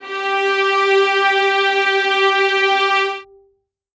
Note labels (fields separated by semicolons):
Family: string; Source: acoustic; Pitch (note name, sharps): G4; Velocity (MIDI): 100; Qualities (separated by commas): reverb